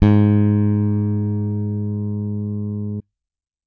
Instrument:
electronic bass